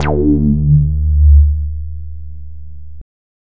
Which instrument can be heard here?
synthesizer bass